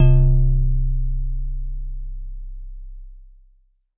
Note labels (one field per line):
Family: mallet percussion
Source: acoustic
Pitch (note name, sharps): C1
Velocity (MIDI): 127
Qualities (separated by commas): dark